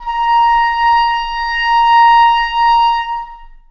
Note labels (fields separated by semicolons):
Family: reed; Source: acoustic; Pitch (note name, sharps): A#5; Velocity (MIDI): 50; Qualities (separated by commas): long release, reverb